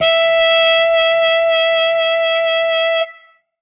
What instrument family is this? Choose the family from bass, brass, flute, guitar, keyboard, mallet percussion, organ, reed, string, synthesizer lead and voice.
brass